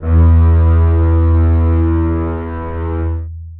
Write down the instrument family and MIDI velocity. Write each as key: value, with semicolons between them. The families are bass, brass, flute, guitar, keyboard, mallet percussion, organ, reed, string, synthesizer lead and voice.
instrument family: string; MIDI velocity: 50